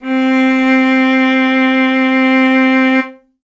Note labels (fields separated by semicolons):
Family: string; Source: acoustic; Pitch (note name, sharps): C4; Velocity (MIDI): 50; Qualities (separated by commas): reverb